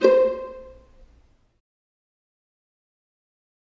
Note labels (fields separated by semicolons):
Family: string; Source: acoustic; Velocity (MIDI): 25; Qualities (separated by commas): dark, fast decay, percussive, reverb